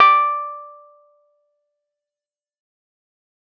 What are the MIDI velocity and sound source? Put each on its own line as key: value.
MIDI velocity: 100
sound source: electronic